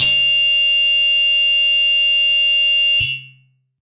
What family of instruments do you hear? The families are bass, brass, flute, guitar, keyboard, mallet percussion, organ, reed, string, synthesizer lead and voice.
guitar